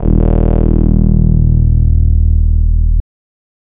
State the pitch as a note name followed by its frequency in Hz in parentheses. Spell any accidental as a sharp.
D#1 (38.89 Hz)